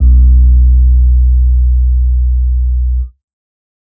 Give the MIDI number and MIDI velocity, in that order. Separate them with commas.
35, 50